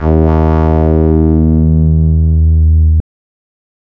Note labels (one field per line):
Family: bass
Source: synthesizer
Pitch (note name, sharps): D#2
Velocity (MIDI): 127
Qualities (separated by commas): distorted, non-linear envelope